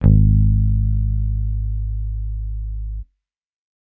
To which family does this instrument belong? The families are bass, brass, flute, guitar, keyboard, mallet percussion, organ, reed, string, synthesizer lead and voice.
bass